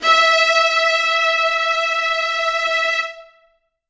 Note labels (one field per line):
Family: string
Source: acoustic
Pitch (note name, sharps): E5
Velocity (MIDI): 127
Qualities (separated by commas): bright, reverb